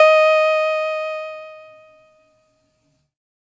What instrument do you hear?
electronic keyboard